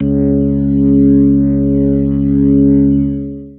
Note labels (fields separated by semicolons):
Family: organ; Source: electronic; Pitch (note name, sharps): C#2; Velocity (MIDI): 127; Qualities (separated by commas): distorted, long release